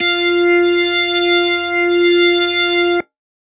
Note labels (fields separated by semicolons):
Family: organ; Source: electronic; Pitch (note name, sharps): F4; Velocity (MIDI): 25